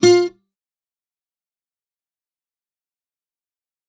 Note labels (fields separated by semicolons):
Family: guitar; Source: acoustic; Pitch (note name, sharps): F4; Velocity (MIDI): 127; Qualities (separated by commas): fast decay, percussive, reverb